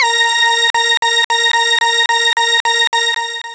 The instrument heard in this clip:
synthesizer lead